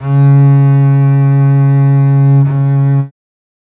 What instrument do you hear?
acoustic string instrument